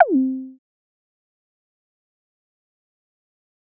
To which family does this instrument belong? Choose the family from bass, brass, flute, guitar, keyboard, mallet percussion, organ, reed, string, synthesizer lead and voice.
bass